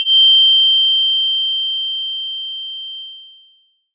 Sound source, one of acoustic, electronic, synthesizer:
electronic